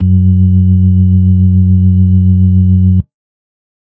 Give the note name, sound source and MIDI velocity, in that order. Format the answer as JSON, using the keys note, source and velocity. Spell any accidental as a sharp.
{"note": "F#2", "source": "electronic", "velocity": 100}